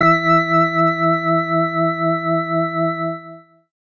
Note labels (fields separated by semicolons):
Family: organ; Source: electronic; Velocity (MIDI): 50; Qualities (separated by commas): distorted